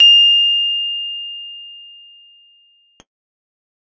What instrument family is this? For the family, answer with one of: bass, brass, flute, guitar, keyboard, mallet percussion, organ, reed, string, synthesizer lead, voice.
keyboard